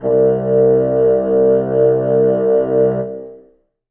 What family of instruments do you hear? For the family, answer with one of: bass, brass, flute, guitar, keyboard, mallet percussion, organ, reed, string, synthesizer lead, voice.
reed